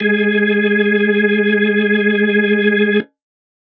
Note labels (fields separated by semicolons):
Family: organ; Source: electronic; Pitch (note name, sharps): G#3; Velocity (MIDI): 25; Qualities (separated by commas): reverb